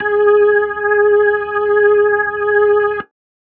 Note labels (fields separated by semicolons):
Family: organ; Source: electronic; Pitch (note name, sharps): G#4; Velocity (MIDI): 75